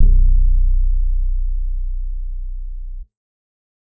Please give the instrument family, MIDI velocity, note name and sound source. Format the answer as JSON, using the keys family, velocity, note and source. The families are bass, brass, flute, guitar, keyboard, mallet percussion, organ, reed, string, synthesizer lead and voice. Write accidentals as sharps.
{"family": "bass", "velocity": 25, "note": "B0", "source": "synthesizer"}